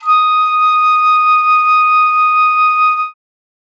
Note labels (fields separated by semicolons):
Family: flute; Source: acoustic; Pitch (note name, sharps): D#6; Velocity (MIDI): 25